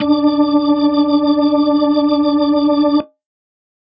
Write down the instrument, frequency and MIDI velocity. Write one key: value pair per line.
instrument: electronic organ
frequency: 293.7 Hz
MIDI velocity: 25